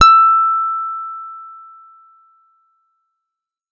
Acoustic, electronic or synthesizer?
electronic